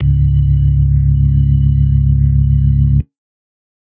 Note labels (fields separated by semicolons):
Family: organ; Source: electronic; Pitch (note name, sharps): C#1; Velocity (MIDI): 25; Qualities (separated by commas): dark